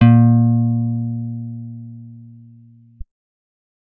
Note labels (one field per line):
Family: guitar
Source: acoustic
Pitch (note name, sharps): A#2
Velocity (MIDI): 50